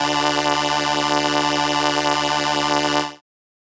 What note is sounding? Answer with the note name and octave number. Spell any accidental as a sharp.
D2